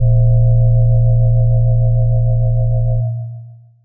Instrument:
electronic mallet percussion instrument